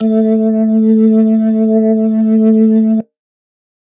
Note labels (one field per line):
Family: organ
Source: electronic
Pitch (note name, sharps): A3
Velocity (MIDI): 75